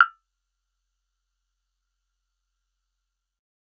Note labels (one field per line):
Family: bass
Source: synthesizer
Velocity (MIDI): 75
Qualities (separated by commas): percussive